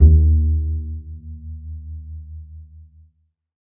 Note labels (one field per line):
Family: string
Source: acoustic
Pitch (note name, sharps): D#2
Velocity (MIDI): 25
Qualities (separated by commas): dark, reverb